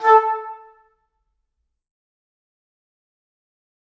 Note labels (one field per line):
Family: flute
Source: acoustic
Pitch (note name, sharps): A4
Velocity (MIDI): 127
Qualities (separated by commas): fast decay, percussive, reverb